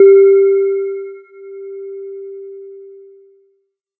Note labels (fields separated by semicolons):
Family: mallet percussion; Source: electronic; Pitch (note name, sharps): G4; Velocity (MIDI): 25; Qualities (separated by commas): multiphonic